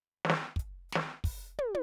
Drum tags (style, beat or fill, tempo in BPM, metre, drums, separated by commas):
Purdie shuffle, fill, 130 BPM, 4/4, closed hi-hat, open hi-hat, hi-hat pedal, snare, high tom, kick